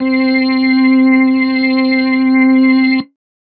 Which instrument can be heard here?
electronic keyboard